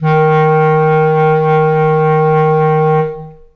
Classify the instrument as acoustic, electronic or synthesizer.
acoustic